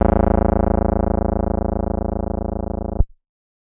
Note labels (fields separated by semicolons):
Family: keyboard; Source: electronic; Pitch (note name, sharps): A0; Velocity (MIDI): 127; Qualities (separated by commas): distorted